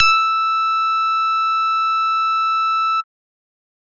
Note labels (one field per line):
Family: bass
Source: synthesizer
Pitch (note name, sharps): E6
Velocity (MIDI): 127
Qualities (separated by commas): distorted